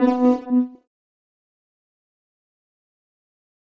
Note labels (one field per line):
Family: keyboard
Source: electronic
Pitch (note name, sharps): B3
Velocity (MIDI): 50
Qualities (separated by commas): distorted, fast decay, non-linear envelope